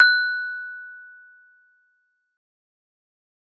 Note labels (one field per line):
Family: mallet percussion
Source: acoustic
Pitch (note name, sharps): F#6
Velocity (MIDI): 75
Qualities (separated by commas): fast decay